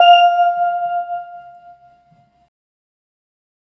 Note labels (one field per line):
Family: organ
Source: electronic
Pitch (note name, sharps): F5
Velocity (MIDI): 100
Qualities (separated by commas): fast decay